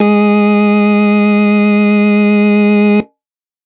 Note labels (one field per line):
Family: organ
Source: electronic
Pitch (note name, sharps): G#3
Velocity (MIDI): 25